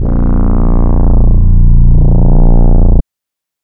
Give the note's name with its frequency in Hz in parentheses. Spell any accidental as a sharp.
A#0 (29.14 Hz)